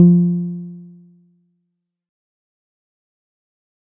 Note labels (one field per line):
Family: guitar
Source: synthesizer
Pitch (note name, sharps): F3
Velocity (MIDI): 50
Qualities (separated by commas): dark, fast decay